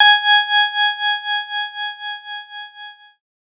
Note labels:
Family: keyboard; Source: electronic; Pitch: G#5; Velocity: 127

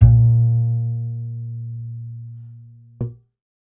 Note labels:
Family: bass; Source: acoustic; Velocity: 50

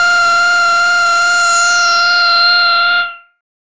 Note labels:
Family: bass; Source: synthesizer; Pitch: F5; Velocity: 75; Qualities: bright, distorted, non-linear envelope

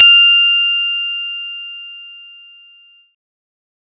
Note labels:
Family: bass; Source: synthesizer; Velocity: 100

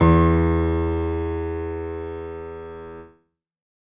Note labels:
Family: keyboard; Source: acoustic; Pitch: E2; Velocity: 127; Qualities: reverb

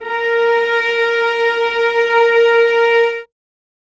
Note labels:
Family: string; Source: acoustic; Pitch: A#4; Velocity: 25; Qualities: reverb

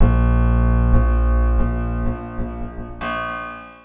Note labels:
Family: guitar; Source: acoustic; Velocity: 75; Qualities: reverb

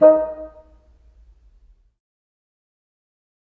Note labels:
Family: reed; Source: acoustic; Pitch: D#4; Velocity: 25; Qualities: fast decay, percussive, reverb

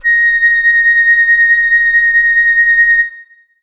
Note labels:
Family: flute; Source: acoustic; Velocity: 100; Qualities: reverb

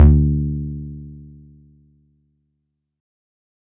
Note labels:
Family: keyboard; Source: electronic; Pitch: D2; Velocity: 127

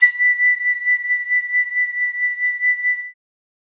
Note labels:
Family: flute; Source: acoustic; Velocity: 75

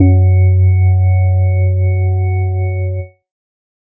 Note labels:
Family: organ; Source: electronic; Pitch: F#2; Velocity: 75; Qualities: dark

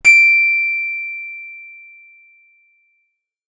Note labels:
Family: guitar; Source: acoustic; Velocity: 127; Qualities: bright, distorted

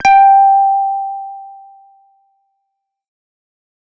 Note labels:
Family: bass; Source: synthesizer; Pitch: G5; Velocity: 50; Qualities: distorted

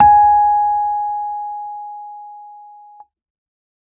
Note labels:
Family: keyboard; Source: electronic; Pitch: G#5; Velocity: 100

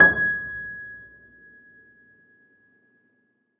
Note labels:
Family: keyboard; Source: acoustic; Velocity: 50; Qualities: reverb

